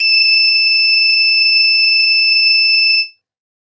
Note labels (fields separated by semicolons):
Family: reed; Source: acoustic; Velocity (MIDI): 127; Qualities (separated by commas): bright, reverb